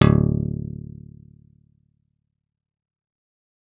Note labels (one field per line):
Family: guitar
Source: acoustic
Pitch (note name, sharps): D1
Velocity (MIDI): 25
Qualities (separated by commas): fast decay, reverb